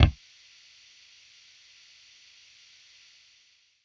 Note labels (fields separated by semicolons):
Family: bass; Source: electronic; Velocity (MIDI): 50; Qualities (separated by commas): percussive